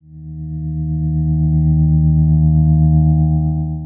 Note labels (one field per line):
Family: guitar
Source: electronic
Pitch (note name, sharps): D#2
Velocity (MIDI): 50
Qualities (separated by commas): dark, long release